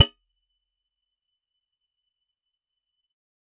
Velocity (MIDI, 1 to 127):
50